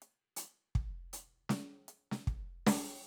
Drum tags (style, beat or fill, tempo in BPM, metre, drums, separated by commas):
reggae, fill, 78 BPM, 4/4, closed hi-hat, open hi-hat, snare, kick